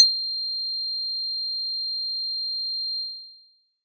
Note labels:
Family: mallet percussion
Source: acoustic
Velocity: 127

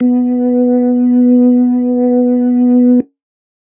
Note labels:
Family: organ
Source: electronic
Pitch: B3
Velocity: 75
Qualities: dark

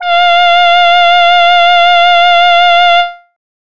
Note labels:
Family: voice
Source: synthesizer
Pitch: F5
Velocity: 75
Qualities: distorted

